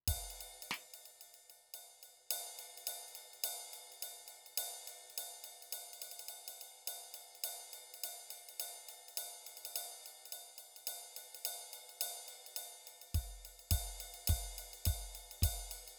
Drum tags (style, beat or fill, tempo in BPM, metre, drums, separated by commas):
jazz, beat, 105 BPM, 4/4, ride, snare, kick